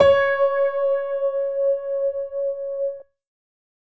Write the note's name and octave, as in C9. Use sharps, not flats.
C#5